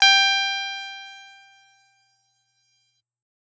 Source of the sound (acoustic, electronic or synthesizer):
electronic